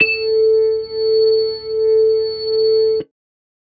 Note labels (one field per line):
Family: organ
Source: electronic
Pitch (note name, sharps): A4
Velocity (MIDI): 127